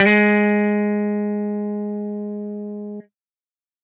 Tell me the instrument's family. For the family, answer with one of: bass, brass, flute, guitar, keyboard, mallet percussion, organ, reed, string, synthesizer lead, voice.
guitar